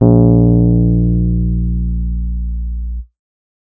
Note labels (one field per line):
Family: keyboard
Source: electronic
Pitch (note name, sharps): A#1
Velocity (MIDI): 50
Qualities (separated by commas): distorted